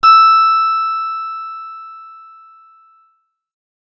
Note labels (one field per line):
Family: guitar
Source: acoustic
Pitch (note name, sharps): E6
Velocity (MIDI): 25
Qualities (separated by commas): bright, distorted